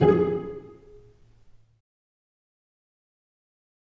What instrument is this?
acoustic string instrument